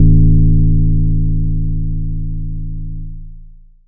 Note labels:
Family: mallet percussion; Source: acoustic; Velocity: 75; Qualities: distorted, long release

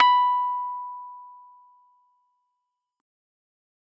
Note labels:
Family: keyboard; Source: electronic; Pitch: B5; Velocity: 100; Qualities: fast decay

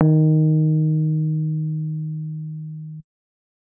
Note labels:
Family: keyboard; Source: electronic; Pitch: D#3; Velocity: 75; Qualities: dark

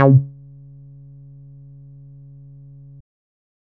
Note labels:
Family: bass; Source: synthesizer; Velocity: 25; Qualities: distorted, percussive

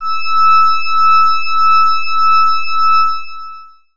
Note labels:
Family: organ; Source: electronic; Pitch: E6; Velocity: 127; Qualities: distorted, long release

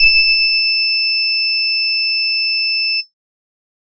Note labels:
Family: bass; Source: synthesizer; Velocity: 100; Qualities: bright, distorted

